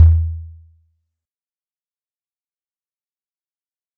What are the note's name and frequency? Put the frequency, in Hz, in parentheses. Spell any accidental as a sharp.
E2 (82.41 Hz)